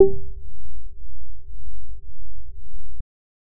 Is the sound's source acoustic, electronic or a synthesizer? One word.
synthesizer